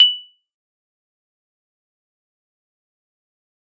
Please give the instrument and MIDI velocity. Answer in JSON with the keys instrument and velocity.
{"instrument": "acoustic mallet percussion instrument", "velocity": 100}